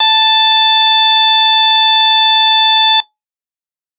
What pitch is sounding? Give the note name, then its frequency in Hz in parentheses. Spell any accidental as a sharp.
A5 (880 Hz)